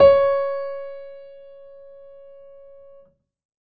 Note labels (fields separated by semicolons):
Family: keyboard; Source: acoustic; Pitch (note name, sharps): C#5; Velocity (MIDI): 75; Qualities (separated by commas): reverb